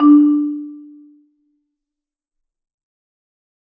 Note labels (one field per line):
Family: mallet percussion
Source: acoustic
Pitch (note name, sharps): D4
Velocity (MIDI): 75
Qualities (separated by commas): fast decay, reverb